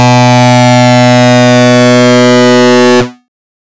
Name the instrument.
synthesizer bass